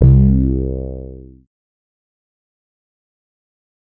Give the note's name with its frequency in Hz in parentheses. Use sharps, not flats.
C2 (65.41 Hz)